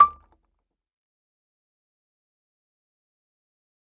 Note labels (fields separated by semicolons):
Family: mallet percussion; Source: acoustic; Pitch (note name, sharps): D6; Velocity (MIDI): 50; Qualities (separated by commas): fast decay, percussive, reverb